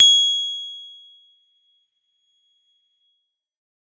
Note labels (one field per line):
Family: keyboard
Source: electronic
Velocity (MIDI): 100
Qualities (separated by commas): bright